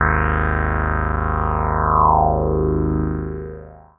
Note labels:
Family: synthesizer lead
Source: synthesizer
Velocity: 50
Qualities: long release

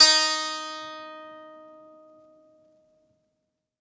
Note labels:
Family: guitar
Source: acoustic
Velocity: 100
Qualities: bright

